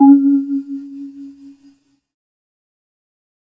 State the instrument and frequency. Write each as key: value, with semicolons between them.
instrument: synthesizer keyboard; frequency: 277.2 Hz